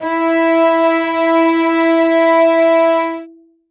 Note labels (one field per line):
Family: string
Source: acoustic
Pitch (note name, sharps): E4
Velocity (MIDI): 100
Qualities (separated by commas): reverb